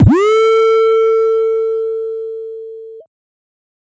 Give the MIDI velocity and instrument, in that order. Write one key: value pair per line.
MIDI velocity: 75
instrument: synthesizer bass